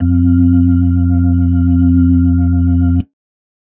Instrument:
electronic organ